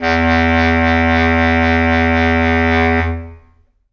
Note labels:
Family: reed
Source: acoustic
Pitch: E2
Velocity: 75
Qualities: long release, reverb

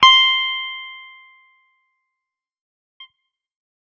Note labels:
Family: guitar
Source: electronic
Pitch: C6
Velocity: 100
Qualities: distorted, fast decay

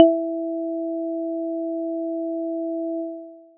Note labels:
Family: mallet percussion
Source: acoustic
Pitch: E4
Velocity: 25

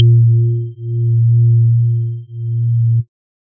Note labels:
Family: organ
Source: electronic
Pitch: A#2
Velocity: 127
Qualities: dark

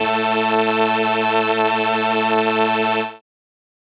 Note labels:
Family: keyboard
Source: synthesizer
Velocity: 127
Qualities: bright

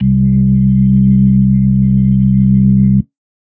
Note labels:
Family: organ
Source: electronic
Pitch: C2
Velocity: 127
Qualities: dark

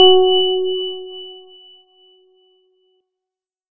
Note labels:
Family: organ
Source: electronic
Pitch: F#4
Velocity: 25

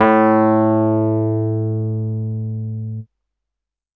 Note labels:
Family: keyboard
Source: electronic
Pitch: A2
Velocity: 127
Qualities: distorted

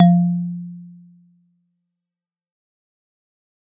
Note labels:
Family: mallet percussion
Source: acoustic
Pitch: F3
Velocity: 127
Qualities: dark, fast decay

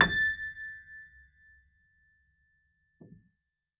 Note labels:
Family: keyboard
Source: acoustic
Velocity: 100

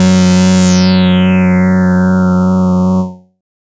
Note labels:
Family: bass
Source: synthesizer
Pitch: F#2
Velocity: 100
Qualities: bright, distorted, non-linear envelope

